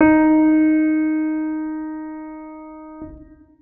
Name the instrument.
electronic organ